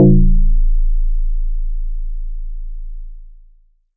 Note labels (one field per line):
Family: mallet percussion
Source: electronic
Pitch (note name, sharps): A0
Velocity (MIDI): 127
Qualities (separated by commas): long release, multiphonic